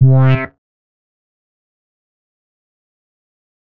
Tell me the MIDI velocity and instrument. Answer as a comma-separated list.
75, synthesizer bass